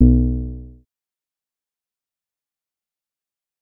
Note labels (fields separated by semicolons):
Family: synthesizer lead; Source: synthesizer; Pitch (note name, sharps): B1; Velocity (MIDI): 25; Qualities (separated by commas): fast decay